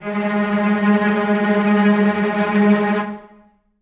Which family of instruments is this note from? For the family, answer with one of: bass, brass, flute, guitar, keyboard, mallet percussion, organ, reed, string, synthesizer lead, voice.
string